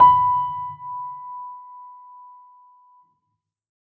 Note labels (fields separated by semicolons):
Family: keyboard; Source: acoustic; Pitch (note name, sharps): B5; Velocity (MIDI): 75; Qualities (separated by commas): reverb